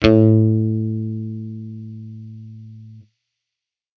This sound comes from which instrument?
electronic bass